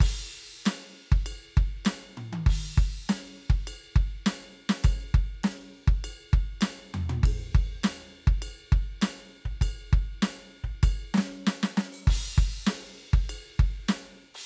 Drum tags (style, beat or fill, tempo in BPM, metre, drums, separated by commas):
rock, beat, 100 BPM, 4/4, crash, ride, ride bell, open hi-hat, hi-hat pedal, snare, high tom, mid tom, floor tom, kick